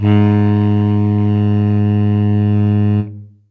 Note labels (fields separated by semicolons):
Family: reed; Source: acoustic; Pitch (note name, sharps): G#2; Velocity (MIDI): 50; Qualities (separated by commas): reverb